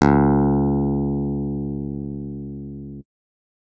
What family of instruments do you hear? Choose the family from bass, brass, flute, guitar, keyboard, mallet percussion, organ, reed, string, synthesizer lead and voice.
keyboard